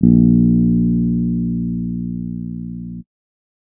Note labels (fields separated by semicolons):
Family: keyboard; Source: electronic; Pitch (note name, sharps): A#1; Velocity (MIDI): 25; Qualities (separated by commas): dark